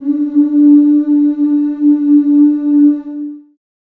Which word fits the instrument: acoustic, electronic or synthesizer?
acoustic